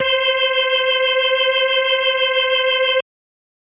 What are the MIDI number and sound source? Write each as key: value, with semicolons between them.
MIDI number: 72; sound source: electronic